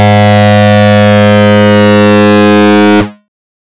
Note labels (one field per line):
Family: bass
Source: synthesizer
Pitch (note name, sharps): G#2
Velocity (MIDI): 75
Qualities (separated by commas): bright, distorted